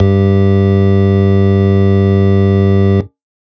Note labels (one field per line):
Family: organ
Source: electronic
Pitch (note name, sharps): G2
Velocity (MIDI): 127